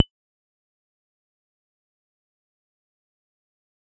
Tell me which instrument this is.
synthesizer bass